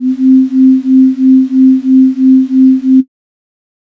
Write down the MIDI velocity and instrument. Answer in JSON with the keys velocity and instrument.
{"velocity": 50, "instrument": "synthesizer flute"}